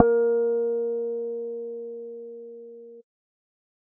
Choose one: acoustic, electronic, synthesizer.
synthesizer